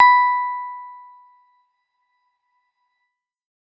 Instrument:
electronic keyboard